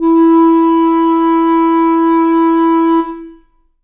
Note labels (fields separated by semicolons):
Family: reed; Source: acoustic; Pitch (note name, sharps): E4; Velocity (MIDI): 25; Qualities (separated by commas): reverb